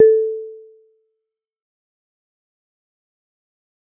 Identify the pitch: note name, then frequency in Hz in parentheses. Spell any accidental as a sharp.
A4 (440 Hz)